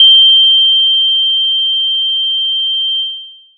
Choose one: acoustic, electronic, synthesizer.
acoustic